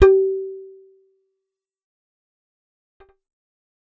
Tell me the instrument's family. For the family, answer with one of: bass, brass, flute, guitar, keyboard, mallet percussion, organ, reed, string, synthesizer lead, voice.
bass